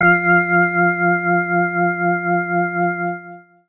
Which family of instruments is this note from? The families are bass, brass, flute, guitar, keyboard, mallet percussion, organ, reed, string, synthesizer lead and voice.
organ